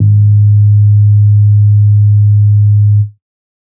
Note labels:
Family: bass; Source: synthesizer; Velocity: 25; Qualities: dark

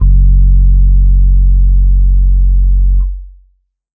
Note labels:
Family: keyboard; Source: electronic; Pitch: F#1; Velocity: 25; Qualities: dark, long release

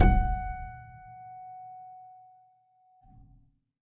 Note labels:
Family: keyboard; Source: acoustic; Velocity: 75; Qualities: reverb

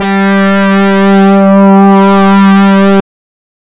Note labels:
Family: reed; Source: synthesizer; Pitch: G3; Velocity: 100; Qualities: distorted, non-linear envelope

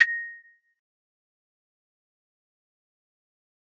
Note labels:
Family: mallet percussion; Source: acoustic; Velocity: 50; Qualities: fast decay, percussive

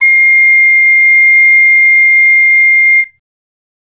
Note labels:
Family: flute; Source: acoustic; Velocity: 50; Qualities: bright

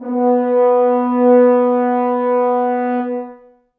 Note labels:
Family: brass; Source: acoustic; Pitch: B3; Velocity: 100; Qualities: dark, long release, reverb

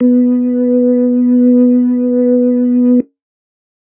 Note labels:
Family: organ; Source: electronic; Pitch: B3; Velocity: 50; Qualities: dark

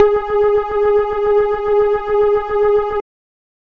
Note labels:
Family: bass; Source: synthesizer; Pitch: G#4; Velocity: 100; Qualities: dark

